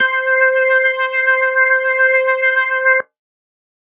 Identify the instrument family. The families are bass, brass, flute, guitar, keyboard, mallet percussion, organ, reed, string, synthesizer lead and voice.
organ